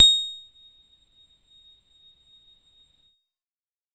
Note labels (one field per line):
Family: keyboard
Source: electronic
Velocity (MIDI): 127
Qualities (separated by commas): percussive, reverb